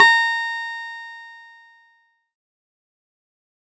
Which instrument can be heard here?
electronic keyboard